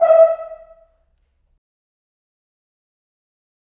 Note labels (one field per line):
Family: brass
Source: acoustic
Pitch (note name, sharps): E5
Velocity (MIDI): 50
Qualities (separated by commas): fast decay, percussive, reverb